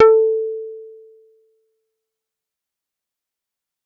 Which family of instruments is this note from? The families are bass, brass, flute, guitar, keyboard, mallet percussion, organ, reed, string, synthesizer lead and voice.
bass